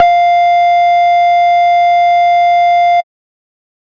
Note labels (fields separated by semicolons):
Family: bass; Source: synthesizer; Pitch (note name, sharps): F5; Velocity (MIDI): 127; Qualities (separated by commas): distorted, tempo-synced